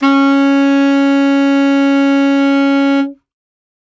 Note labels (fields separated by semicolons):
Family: reed; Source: acoustic; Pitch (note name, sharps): C#4; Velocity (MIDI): 75; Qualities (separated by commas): bright